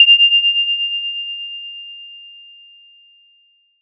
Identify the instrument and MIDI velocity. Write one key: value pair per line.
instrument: acoustic mallet percussion instrument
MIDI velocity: 25